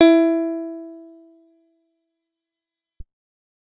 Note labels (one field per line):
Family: guitar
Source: acoustic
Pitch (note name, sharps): E4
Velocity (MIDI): 75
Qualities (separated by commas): fast decay